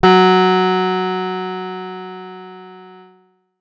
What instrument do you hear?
acoustic guitar